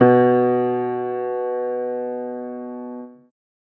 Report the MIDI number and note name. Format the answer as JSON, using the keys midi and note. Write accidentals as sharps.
{"midi": 47, "note": "B2"}